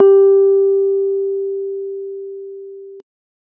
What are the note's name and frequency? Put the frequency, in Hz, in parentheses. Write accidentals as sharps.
G4 (392 Hz)